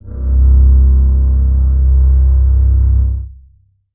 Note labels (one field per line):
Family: string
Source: acoustic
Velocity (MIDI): 25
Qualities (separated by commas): long release, reverb